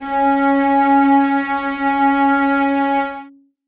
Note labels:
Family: string; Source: acoustic; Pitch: C#4; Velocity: 50; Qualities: reverb

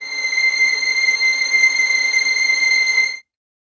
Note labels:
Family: string; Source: acoustic; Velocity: 100; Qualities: reverb

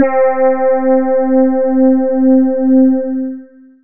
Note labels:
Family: voice; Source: synthesizer; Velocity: 100; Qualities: dark, long release

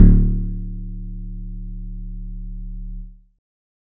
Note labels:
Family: guitar; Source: synthesizer; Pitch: D1; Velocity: 100; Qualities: dark

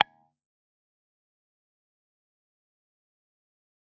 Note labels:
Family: guitar; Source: electronic; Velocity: 25; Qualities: fast decay, percussive

